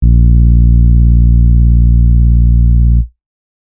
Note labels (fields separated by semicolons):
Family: keyboard; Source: electronic; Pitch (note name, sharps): A#1; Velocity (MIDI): 25; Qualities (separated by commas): dark